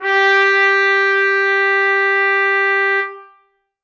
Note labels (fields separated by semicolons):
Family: brass; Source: acoustic; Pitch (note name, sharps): G4; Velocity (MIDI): 127; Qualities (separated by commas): bright, reverb